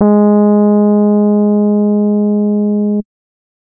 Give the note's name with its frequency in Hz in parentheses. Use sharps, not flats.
G#3 (207.7 Hz)